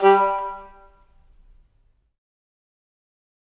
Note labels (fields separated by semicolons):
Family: reed; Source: acoustic; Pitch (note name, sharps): G3; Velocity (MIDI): 25; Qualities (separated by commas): fast decay, reverb